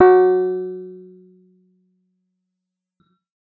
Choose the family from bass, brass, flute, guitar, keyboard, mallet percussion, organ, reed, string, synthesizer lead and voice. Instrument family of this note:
keyboard